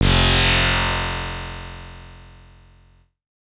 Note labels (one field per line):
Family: bass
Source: synthesizer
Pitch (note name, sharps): F1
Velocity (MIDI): 75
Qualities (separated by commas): bright, distorted